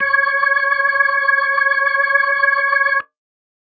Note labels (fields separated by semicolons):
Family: organ; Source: electronic; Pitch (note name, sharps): C#5; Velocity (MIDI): 50; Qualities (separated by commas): reverb